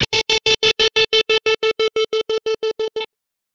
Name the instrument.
electronic guitar